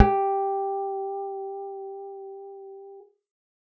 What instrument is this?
synthesizer bass